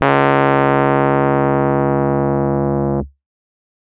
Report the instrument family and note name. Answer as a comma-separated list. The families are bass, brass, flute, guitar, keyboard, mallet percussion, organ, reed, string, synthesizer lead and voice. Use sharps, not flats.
keyboard, C#2